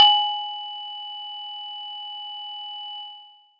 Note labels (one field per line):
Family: mallet percussion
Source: acoustic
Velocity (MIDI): 25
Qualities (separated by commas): distorted